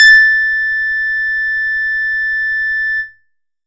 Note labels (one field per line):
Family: bass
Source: synthesizer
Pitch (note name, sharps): A6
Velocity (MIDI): 127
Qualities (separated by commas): distorted, tempo-synced